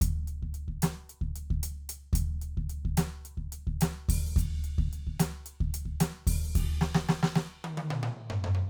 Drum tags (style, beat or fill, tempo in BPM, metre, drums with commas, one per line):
hip-hop
beat
110 BPM
4/4
crash, closed hi-hat, open hi-hat, hi-hat pedal, snare, high tom, mid tom, floor tom, kick